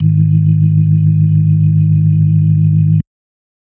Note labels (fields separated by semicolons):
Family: organ; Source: electronic; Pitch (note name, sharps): G#1; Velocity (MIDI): 127; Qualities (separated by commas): dark